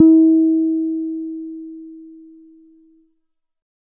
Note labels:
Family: bass; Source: synthesizer; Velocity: 25

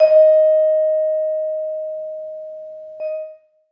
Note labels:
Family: mallet percussion; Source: acoustic; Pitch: D#5; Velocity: 75; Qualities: reverb

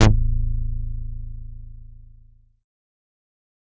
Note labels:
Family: bass; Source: synthesizer; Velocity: 127; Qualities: distorted, fast decay

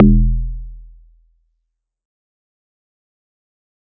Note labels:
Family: mallet percussion; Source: acoustic; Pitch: E1; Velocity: 127; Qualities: fast decay

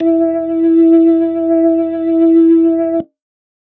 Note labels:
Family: organ; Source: electronic; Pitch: E4; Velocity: 100

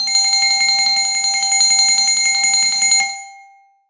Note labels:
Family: mallet percussion; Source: acoustic; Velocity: 127; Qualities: long release, reverb

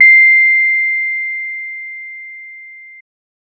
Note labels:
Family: bass; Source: synthesizer; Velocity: 50

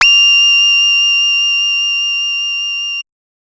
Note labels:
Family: bass; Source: synthesizer; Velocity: 127

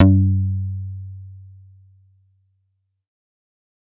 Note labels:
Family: bass; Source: synthesizer; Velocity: 75; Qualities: distorted

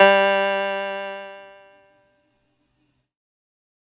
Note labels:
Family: keyboard; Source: electronic; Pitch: G3; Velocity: 25; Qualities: bright, distorted

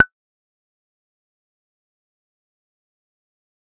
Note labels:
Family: bass; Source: synthesizer; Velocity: 127; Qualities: fast decay, percussive

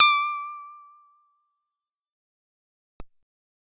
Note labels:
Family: bass; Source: synthesizer; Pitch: D6; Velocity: 50; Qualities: fast decay

